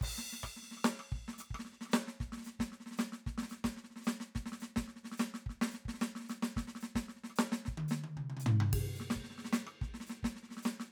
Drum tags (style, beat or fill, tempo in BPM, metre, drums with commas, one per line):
Brazilian baião
beat
110 BPM
4/4
crash, ride, hi-hat pedal, snare, cross-stick, high tom, mid tom, floor tom, kick